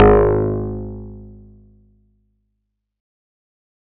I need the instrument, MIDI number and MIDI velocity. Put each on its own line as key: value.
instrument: acoustic guitar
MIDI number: 32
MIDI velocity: 100